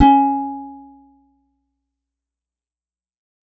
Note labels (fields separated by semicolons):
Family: guitar; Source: acoustic; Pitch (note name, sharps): C#4; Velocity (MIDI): 127; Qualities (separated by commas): fast decay